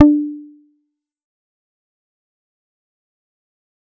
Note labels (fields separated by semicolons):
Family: bass; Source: synthesizer; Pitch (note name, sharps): D4; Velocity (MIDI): 75; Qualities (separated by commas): dark, distorted, fast decay, percussive